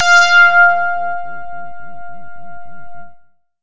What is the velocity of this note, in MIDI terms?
75